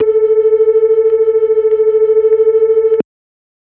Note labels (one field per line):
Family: organ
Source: electronic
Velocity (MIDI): 127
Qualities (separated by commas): dark